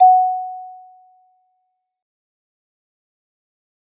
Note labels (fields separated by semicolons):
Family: mallet percussion; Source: acoustic; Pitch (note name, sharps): F#5; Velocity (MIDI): 50; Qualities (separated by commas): fast decay, percussive